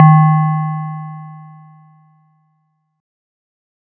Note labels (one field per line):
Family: mallet percussion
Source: acoustic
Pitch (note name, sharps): D#3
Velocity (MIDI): 25